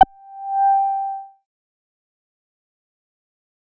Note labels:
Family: bass; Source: synthesizer; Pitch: G5; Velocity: 25; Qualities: distorted, fast decay

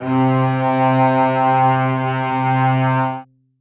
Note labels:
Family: string; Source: acoustic; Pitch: C3; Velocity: 127; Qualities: reverb

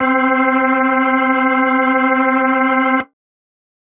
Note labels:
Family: organ; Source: electronic; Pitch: C4; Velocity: 127; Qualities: distorted

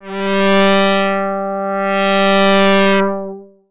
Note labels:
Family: bass; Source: synthesizer; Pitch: G3; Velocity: 127; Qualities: distorted, long release, tempo-synced

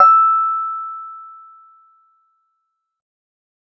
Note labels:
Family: keyboard; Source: electronic; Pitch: E6; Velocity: 75

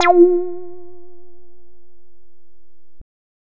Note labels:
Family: bass; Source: synthesizer; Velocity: 50; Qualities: distorted

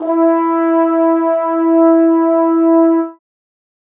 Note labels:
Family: brass; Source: acoustic; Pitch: E4; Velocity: 75; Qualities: reverb

